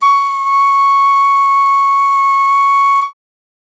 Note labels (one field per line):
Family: flute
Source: acoustic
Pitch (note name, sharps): C#6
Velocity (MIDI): 25